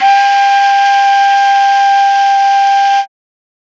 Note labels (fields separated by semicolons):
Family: flute; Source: acoustic; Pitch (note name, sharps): G5; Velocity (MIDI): 100